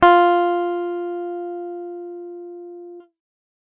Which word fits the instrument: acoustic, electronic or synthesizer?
electronic